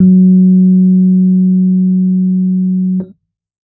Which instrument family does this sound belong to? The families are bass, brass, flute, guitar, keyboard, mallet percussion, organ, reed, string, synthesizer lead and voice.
keyboard